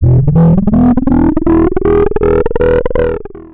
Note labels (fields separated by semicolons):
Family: bass; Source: synthesizer; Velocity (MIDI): 127; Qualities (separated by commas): distorted, long release, multiphonic, tempo-synced